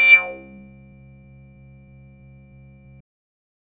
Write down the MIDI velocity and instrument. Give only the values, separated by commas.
100, synthesizer bass